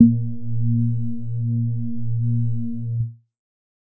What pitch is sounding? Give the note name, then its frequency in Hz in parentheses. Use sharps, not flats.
A#2 (116.5 Hz)